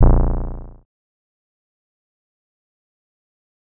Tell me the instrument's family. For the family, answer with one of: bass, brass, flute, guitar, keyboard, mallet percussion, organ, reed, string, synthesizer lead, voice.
synthesizer lead